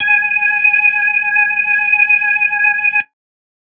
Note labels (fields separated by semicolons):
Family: organ; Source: electronic; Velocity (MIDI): 127